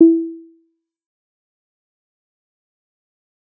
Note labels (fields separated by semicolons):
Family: bass; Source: synthesizer; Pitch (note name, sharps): E4; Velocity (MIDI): 25; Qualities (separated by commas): dark, fast decay, percussive